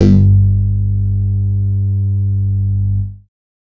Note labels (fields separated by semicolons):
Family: bass; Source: synthesizer; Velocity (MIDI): 100; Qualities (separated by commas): distorted